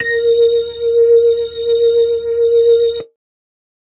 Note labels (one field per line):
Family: organ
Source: electronic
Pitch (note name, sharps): A#4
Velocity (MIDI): 100